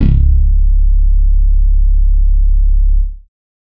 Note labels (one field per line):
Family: bass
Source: synthesizer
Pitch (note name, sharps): C#1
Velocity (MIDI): 75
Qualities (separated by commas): distorted